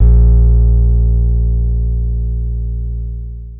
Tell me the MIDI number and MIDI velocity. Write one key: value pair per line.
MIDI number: 34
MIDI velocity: 100